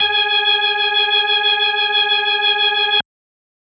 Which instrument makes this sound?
electronic organ